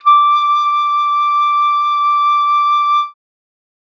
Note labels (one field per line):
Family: flute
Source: acoustic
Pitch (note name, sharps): D6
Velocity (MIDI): 25